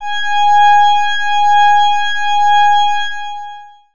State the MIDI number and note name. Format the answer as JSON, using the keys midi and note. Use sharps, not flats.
{"midi": 80, "note": "G#5"}